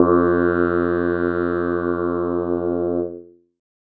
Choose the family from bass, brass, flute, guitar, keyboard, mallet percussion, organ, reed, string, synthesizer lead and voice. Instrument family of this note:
keyboard